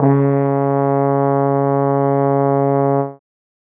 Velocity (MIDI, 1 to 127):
25